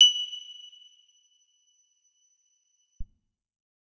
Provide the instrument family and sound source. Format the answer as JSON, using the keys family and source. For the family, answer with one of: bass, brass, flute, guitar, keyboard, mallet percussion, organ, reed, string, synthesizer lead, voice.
{"family": "guitar", "source": "electronic"}